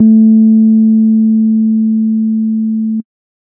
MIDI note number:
57